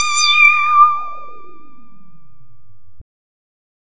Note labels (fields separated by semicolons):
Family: bass; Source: synthesizer; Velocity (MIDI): 127; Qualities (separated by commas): bright, distorted